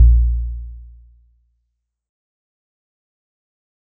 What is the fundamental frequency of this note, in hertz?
58.27 Hz